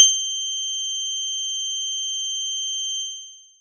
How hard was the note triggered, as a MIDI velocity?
75